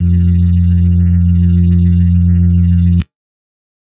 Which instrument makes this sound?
electronic organ